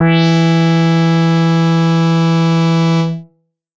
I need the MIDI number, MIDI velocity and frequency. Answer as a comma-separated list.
52, 100, 164.8 Hz